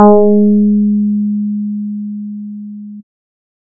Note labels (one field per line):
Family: bass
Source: synthesizer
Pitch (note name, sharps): G#3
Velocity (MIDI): 75